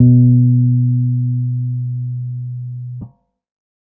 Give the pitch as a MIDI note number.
47